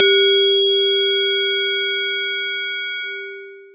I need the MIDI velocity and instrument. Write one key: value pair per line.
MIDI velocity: 100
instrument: acoustic mallet percussion instrument